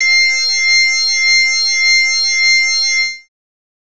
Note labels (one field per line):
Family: bass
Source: synthesizer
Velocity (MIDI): 100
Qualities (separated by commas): bright, distorted